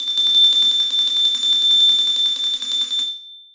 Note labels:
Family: mallet percussion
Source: acoustic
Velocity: 25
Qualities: bright, long release, reverb

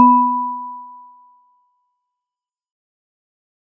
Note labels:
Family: mallet percussion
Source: acoustic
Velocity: 100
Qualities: fast decay

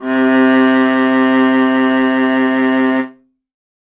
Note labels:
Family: string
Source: acoustic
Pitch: C3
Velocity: 50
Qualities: reverb

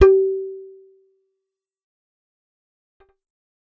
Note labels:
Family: bass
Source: synthesizer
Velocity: 127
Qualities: fast decay, percussive

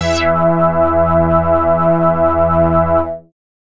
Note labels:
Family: bass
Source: synthesizer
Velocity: 127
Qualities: bright, distorted

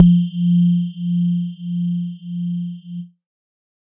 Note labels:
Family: synthesizer lead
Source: synthesizer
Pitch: F3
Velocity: 75

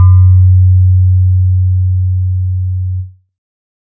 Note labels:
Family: synthesizer lead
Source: synthesizer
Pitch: F#2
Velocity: 25

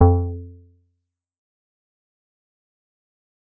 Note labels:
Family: bass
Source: synthesizer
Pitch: F2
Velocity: 100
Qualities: dark, fast decay, percussive

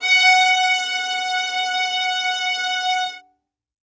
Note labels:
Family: string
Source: acoustic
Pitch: F#5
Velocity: 127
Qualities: reverb

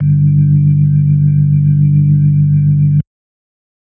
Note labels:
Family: organ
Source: electronic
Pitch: G1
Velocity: 25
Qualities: dark

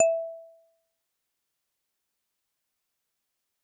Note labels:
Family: mallet percussion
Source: acoustic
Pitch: E5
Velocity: 50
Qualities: fast decay, percussive

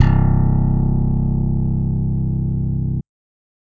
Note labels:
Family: bass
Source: electronic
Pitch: C1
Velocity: 75

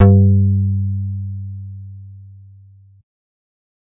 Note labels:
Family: bass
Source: synthesizer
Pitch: G2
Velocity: 75

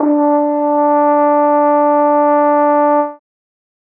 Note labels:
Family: brass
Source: acoustic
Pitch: D4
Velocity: 25

